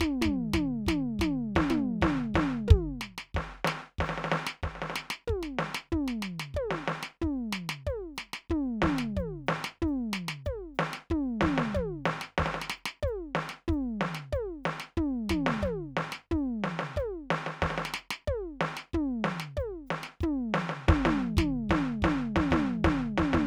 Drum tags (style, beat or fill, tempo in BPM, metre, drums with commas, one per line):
Brazilian
beat
92 BPM
4/4
hi-hat pedal, snare, high tom, mid tom, floor tom, kick